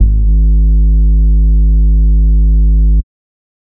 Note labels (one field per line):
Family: bass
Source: synthesizer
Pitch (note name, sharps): G#1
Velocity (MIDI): 127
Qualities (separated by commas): dark, distorted, tempo-synced